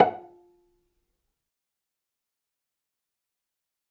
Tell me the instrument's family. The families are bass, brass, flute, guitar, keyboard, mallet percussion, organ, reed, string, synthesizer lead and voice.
string